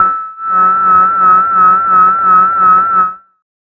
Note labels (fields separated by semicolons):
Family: bass; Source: synthesizer; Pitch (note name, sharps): E6; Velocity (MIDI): 50; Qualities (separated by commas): tempo-synced